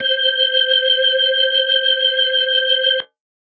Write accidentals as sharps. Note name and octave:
C5